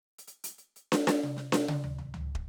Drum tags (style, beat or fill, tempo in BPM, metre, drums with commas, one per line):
jazz fusion
fill
96 BPM
4/4
closed hi-hat, snare, high tom, floor tom, kick